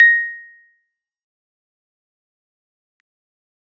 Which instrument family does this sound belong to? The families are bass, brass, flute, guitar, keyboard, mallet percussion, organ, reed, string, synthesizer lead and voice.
keyboard